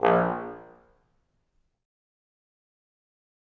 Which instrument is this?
acoustic brass instrument